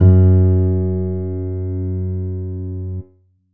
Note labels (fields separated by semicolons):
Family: keyboard; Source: electronic; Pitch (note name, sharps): F#2; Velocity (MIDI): 25; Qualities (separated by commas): dark